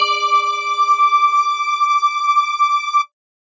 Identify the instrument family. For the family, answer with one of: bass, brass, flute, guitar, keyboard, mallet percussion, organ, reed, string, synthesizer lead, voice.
mallet percussion